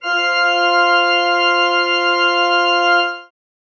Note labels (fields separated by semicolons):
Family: organ; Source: acoustic; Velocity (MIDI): 127; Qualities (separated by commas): reverb